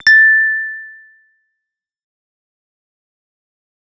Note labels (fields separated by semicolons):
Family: bass; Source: synthesizer; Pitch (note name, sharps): A6; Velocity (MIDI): 100; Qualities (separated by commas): distorted, fast decay